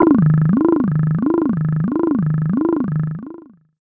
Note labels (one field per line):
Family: voice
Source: synthesizer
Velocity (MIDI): 100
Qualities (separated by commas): long release, non-linear envelope, tempo-synced